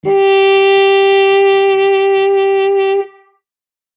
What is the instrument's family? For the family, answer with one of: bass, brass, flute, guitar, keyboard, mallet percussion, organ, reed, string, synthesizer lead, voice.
brass